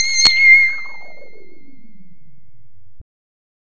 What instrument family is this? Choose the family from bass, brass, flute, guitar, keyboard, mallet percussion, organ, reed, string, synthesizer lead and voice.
bass